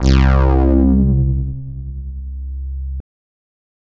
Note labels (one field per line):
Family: bass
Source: synthesizer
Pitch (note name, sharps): C2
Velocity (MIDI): 127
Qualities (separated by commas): bright, distorted